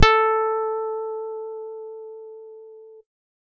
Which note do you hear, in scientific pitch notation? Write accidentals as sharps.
A4